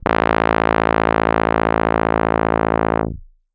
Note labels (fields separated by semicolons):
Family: keyboard; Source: electronic; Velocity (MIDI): 127; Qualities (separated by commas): distorted